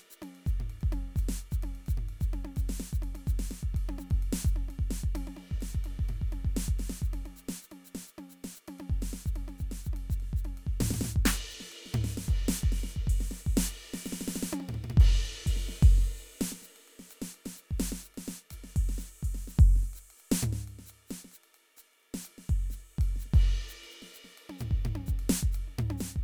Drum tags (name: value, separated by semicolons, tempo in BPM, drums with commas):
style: linear jazz; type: beat; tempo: 128 BPM; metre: 4/4; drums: crash, ride, ride bell, hi-hat pedal, snare, high tom, floor tom, kick